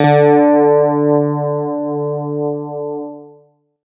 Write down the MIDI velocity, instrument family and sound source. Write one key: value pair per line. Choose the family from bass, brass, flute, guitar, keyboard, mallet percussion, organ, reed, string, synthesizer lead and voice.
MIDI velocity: 75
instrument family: guitar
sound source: electronic